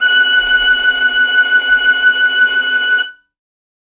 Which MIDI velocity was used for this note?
25